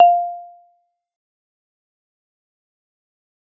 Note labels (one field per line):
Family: mallet percussion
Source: acoustic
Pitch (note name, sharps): F5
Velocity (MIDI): 25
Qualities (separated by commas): fast decay, percussive